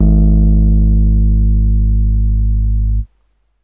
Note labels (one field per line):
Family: keyboard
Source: electronic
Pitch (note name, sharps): G#1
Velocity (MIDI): 50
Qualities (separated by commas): dark